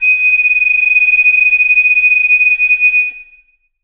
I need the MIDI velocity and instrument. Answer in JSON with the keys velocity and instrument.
{"velocity": 127, "instrument": "acoustic flute"}